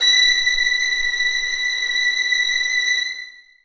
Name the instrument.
acoustic string instrument